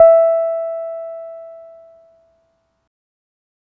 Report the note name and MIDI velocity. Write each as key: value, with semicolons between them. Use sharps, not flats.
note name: E5; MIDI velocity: 127